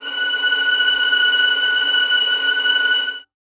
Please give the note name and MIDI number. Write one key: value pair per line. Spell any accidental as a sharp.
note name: F#6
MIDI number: 90